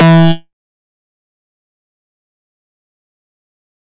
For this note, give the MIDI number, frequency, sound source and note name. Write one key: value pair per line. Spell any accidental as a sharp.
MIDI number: 52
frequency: 164.8 Hz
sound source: synthesizer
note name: E3